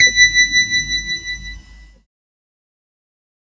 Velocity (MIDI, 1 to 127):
25